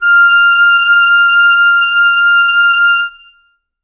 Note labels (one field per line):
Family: reed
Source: acoustic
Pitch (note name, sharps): F6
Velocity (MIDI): 127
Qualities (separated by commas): reverb